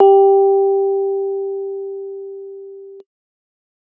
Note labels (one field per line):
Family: keyboard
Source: electronic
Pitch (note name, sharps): G4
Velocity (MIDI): 25